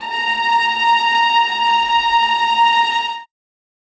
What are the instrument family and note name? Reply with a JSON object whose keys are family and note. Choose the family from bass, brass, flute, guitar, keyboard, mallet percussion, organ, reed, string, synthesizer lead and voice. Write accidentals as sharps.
{"family": "string", "note": "A#5"}